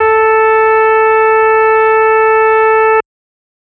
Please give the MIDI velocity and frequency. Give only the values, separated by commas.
127, 440 Hz